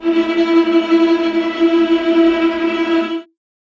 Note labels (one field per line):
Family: string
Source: acoustic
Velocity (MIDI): 25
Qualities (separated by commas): bright, non-linear envelope, reverb